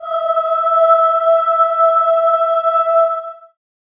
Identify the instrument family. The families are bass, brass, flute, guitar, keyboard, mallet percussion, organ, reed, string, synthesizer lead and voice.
voice